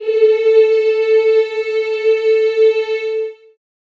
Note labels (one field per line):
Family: voice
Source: acoustic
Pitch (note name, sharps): A4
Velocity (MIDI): 100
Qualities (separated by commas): reverb